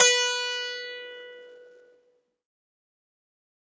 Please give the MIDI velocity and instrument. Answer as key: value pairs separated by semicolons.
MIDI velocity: 25; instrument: acoustic guitar